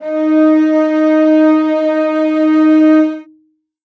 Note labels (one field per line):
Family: string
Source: acoustic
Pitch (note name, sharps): D#4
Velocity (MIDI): 50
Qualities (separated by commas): reverb